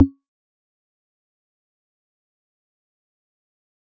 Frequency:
277.2 Hz